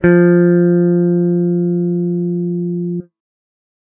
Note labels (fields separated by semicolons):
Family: guitar; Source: electronic; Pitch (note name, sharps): F3; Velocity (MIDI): 75